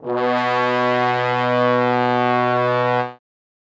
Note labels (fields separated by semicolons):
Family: brass; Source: acoustic; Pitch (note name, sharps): B2; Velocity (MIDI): 100; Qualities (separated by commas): bright, reverb